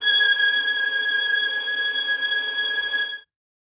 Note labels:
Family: string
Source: acoustic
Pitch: G#6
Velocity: 127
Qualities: reverb

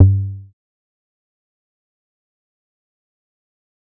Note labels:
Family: bass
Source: synthesizer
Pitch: G2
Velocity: 75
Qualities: dark, fast decay, percussive

